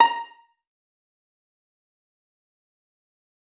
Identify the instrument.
acoustic string instrument